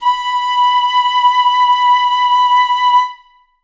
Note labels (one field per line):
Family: flute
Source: acoustic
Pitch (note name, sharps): B5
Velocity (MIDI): 127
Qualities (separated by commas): reverb